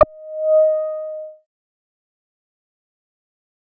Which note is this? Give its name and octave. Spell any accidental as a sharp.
D#5